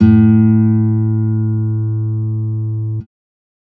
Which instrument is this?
electronic guitar